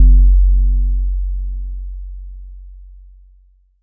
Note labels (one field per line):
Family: mallet percussion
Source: electronic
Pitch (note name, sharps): F#1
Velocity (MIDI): 25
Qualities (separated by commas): multiphonic